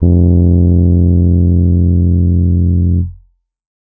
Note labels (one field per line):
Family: keyboard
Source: electronic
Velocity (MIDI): 100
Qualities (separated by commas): distorted